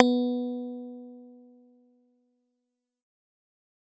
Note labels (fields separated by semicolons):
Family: bass; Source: synthesizer; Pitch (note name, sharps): B3; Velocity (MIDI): 100; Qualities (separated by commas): fast decay